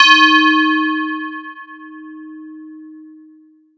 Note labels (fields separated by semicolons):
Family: mallet percussion; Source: electronic; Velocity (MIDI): 127; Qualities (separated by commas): multiphonic